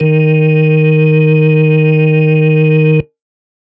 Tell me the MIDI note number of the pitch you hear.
51